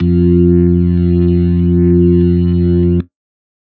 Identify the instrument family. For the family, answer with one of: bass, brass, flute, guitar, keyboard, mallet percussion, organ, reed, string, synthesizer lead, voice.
organ